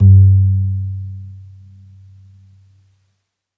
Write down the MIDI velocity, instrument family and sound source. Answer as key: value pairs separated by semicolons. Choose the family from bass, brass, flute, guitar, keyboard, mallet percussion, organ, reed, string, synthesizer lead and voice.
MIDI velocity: 50; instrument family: string; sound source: acoustic